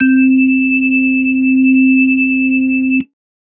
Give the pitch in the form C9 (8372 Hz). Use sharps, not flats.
C4 (261.6 Hz)